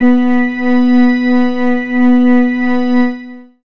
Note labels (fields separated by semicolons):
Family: organ; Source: electronic; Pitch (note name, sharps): B3; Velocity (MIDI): 25; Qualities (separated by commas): long release, reverb